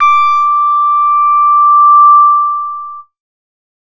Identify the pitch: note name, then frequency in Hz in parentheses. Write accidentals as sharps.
D6 (1175 Hz)